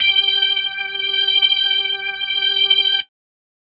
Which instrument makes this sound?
electronic organ